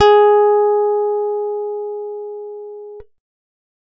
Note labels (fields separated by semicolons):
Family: guitar; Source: acoustic; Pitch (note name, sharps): G#4; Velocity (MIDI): 25